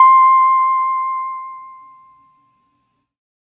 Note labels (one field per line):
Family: keyboard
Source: electronic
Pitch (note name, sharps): C6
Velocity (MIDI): 25